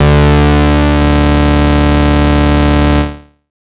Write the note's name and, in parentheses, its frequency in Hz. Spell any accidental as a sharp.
D2 (73.42 Hz)